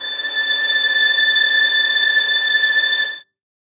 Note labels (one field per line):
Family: string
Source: acoustic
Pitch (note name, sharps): A6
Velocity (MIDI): 100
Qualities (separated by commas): reverb